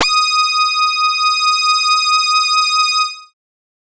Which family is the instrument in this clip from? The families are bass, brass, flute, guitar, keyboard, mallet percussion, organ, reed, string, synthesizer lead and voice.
bass